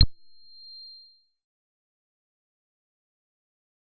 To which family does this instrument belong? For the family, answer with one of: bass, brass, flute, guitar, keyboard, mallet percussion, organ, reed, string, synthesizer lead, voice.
bass